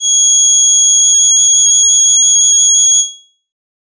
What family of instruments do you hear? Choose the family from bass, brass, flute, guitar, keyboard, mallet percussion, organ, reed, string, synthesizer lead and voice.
reed